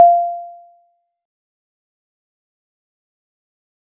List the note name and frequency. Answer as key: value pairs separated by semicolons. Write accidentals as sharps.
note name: F5; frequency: 698.5 Hz